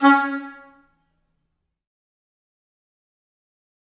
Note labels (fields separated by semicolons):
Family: reed; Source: acoustic; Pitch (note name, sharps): C#4; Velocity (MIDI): 50; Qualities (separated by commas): fast decay, percussive, reverb